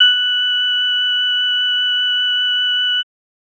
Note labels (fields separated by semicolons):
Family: organ; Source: electronic; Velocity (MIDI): 50; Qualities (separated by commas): bright, multiphonic